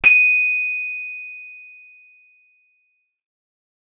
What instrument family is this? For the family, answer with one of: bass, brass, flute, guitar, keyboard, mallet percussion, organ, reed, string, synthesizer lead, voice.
guitar